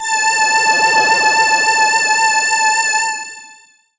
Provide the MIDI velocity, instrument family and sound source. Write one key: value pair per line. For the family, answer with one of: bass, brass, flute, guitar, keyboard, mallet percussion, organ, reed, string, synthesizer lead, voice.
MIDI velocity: 25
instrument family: voice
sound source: synthesizer